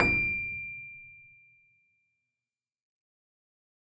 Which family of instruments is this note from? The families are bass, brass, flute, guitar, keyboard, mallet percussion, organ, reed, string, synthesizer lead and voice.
keyboard